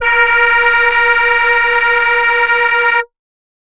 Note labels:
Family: voice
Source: synthesizer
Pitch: A#4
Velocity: 75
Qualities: multiphonic

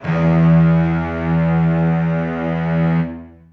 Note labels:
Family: string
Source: acoustic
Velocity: 100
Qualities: reverb

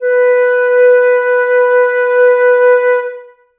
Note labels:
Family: flute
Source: acoustic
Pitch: B4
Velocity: 75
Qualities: reverb

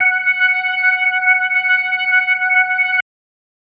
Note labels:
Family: organ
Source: electronic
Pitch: F#5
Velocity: 75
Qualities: distorted

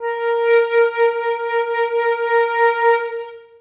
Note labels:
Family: flute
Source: acoustic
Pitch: A#4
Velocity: 100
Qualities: long release, reverb

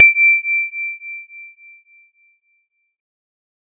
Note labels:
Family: guitar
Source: synthesizer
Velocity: 25

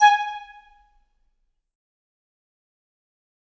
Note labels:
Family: flute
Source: acoustic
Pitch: G#5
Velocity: 100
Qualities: fast decay, percussive, reverb

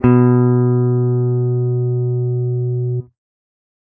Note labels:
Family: guitar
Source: electronic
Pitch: B2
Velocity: 75

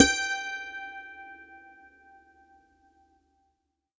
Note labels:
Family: guitar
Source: acoustic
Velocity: 100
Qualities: bright, reverb

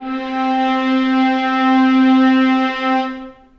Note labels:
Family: string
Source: acoustic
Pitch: C4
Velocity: 25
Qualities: long release, reverb

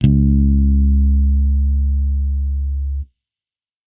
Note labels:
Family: bass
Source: electronic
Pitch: C#2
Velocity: 75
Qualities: distorted

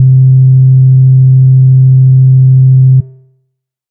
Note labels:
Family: bass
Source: synthesizer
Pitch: C3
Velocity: 100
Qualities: dark

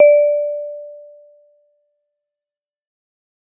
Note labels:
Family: mallet percussion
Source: acoustic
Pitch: D5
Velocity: 100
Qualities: dark, fast decay

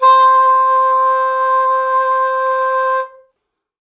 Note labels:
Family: reed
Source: acoustic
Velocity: 50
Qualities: reverb

